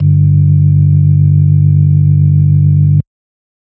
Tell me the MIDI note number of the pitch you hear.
31